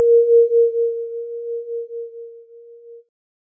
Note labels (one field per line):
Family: keyboard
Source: electronic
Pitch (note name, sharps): A#4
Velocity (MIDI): 100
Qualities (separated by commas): multiphonic